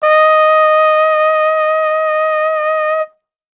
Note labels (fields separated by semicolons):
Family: brass; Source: acoustic; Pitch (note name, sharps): D#5; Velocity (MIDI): 100